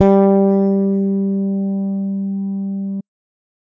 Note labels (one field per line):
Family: bass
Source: electronic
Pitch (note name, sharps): G3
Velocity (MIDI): 127